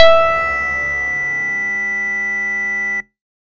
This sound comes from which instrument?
synthesizer bass